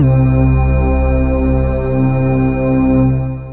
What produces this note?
synthesizer lead